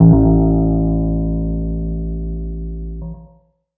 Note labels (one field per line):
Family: keyboard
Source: electronic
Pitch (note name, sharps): A1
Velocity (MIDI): 50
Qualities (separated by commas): dark, distorted, tempo-synced